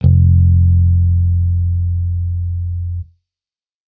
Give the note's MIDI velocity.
75